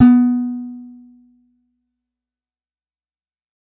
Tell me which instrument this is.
acoustic guitar